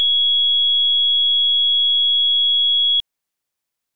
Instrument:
electronic organ